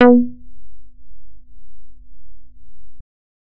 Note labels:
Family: bass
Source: synthesizer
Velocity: 100

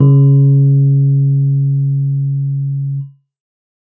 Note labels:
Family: keyboard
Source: electronic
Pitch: C#3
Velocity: 25

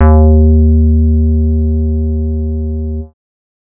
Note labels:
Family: bass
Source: synthesizer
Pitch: D#2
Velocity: 25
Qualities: dark

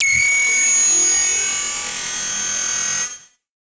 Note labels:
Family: synthesizer lead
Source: synthesizer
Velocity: 127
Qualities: bright, distorted, multiphonic, non-linear envelope

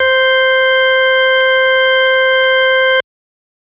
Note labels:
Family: organ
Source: electronic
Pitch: C5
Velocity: 127

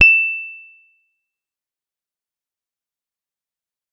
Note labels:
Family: guitar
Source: electronic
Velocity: 50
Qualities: fast decay, percussive

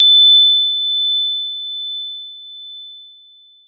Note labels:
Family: keyboard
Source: electronic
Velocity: 100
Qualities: bright, long release

